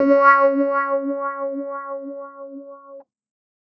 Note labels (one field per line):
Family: keyboard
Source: electronic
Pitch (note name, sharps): C#4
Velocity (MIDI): 100